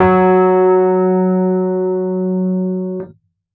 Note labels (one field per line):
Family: keyboard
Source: electronic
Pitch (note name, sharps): F#3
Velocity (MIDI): 127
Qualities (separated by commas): dark